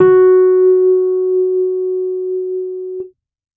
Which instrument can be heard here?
electronic keyboard